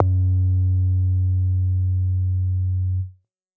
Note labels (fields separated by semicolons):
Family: bass; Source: synthesizer; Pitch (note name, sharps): F#2; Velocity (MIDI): 75; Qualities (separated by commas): distorted